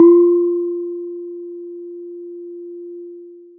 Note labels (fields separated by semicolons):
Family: mallet percussion; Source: acoustic; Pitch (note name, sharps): F4; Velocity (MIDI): 25; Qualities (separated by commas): long release